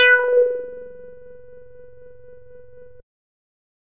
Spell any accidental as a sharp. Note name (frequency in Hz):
B4 (493.9 Hz)